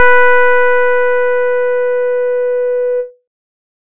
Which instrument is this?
electronic keyboard